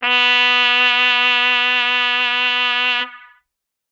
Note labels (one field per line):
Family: brass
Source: acoustic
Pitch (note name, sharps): B3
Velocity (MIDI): 127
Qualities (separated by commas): bright, distorted